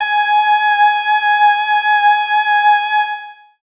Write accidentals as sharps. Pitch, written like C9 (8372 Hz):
G#5 (830.6 Hz)